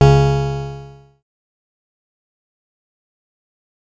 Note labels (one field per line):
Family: bass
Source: synthesizer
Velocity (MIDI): 100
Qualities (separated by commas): bright, distorted, fast decay